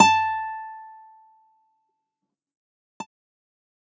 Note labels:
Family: guitar; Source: electronic; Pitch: A5; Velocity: 100; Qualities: fast decay

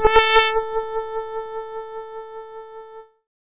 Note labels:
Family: keyboard; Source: synthesizer; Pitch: A4; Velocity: 127; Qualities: bright, distorted

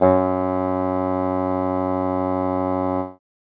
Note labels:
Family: reed; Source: acoustic; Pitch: F#2; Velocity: 100

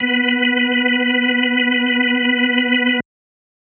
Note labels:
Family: organ; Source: electronic; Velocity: 75

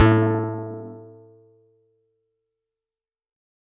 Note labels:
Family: guitar; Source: electronic; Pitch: A2; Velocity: 75; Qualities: fast decay

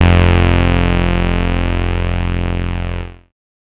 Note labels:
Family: bass; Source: synthesizer; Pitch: F1; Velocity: 25; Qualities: bright, distorted

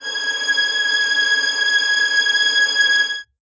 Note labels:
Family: string; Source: acoustic; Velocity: 50; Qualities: reverb

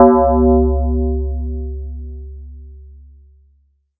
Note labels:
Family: mallet percussion; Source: electronic; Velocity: 127; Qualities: multiphonic

